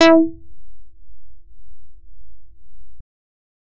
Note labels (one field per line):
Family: bass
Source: synthesizer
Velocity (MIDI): 127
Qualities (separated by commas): distorted